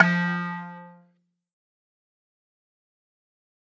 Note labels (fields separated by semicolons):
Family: mallet percussion; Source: acoustic; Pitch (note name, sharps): F3; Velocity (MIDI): 50; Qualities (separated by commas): fast decay, reverb